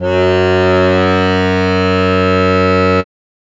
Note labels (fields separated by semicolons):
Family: keyboard; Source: acoustic; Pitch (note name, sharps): F#2; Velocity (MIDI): 75